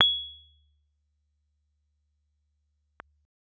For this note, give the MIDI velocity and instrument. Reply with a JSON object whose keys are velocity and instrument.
{"velocity": 75, "instrument": "electronic keyboard"}